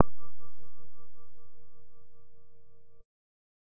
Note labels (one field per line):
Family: bass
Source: synthesizer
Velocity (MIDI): 25